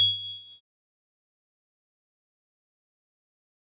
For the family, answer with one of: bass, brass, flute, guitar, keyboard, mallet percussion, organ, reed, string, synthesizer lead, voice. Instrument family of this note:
keyboard